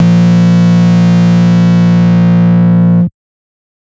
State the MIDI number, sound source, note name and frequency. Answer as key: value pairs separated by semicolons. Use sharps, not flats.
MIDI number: 34; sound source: synthesizer; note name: A#1; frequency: 58.27 Hz